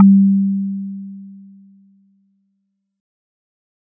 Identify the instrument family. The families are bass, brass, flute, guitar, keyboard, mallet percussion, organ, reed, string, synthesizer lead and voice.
mallet percussion